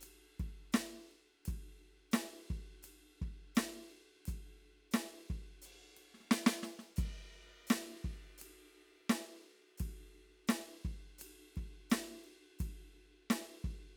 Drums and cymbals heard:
crash, ride, hi-hat pedal, snare and kick